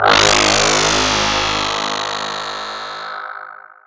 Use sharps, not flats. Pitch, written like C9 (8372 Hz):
G#1 (51.91 Hz)